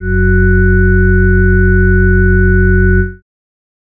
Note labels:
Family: organ; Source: electronic; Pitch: F#1; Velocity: 50

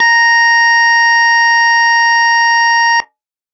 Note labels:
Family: organ; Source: electronic; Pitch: A#5; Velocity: 127; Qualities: distorted

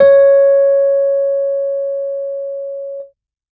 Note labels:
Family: keyboard; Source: electronic; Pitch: C#5; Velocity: 100

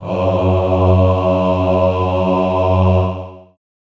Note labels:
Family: voice; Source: acoustic; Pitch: F#2; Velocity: 127; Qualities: long release, reverb

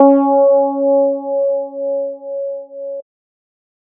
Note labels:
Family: bass; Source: synthesizer; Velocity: 50

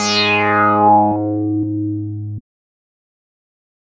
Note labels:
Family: bass; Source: synthesizer; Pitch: G#2; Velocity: 50; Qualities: distorted

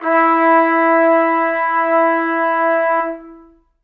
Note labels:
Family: brass; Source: acoustic; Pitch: E4; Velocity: 50; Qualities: long release, reverb

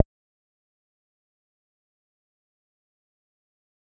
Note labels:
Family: bass; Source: synthesizer; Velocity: 25; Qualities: fast decay, percussive

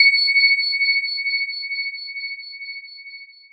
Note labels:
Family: mallet percussion; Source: electronic; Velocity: 75; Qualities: bright, long release

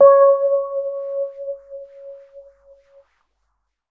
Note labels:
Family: keyboard; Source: electronic; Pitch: C#5; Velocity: 50; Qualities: non-linear envelope

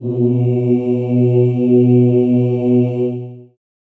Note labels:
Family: voice; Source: acoustic; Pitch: B2; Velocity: 25; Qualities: dark, long release, reverb

